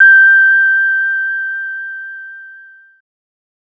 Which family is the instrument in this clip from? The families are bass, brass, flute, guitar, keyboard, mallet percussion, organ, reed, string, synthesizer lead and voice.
bass